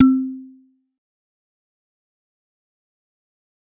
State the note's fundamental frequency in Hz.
261.6 Hz